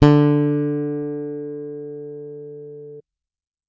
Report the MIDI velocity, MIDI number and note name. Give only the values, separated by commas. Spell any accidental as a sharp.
127, 50, D3